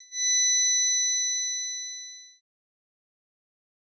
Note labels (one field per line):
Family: bass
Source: synthesizer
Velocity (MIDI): 50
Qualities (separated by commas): bright, distorted, fast decay